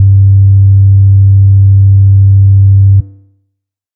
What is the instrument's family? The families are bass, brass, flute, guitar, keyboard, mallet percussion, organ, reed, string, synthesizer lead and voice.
bass